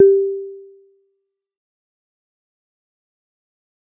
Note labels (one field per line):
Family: mallet percussion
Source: acoustic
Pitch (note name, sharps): G4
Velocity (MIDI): 75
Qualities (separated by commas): fast decay, percussive